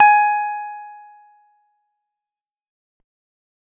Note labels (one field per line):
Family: guitar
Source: acoustic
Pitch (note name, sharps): G#5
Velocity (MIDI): 127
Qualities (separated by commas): fast decay